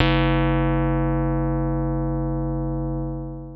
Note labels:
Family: keyboard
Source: electronic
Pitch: F#1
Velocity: 75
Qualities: distorted, long release

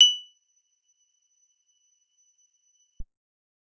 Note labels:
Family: guitar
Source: acoustic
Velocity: 100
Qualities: bright, percussive

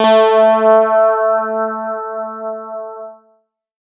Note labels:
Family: guitar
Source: electronic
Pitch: A3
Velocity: 127

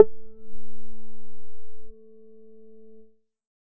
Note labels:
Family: bass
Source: synthesizer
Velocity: 25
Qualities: distorted

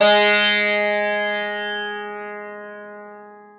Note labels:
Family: guitar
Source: acoustic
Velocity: 50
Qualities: bright, long release, multiphonic, reverb

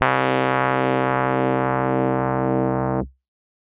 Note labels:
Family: keyboard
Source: electronic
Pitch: C2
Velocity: 100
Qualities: distorted

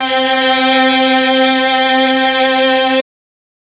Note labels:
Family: string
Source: electronic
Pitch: C4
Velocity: 127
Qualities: distorted, reverb

